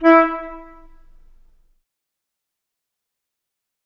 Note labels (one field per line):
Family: flute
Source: acoustic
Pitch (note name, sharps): E4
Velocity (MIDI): 100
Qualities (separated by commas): fast decay, percussive, reverb